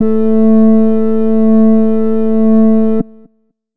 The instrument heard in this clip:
acoustic flute